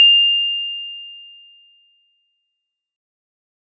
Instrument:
acoustic mallet percussion instrument